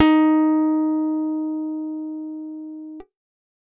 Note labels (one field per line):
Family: guitar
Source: acoustic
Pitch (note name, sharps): D#4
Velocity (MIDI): 100